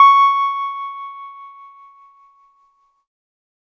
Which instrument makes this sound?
electronic keyboard